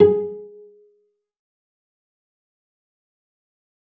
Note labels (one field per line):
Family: string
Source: acoustic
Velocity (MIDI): 75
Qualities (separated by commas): fast decay, percussive, reverb